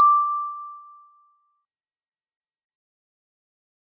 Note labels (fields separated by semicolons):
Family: mallet percussion; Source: acoustic; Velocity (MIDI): 25; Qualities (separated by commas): fast decay